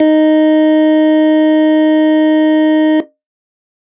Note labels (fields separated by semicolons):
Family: organ; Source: electronic; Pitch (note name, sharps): D#4; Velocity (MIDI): 127; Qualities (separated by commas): distorted